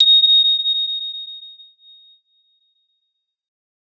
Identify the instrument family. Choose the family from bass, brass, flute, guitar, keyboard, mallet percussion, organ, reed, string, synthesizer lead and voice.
mallet percussion